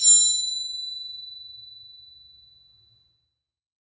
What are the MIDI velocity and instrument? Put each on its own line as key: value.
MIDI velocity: 50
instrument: acoustic mallet percussion instrument